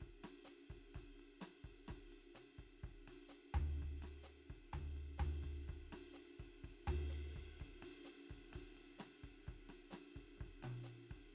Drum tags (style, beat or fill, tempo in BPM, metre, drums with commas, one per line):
bossa nova
beat
127 BPM
4/4
ride, hi-hat pedal, snare, cross-stick, high tom, mid tom, floor tom, kick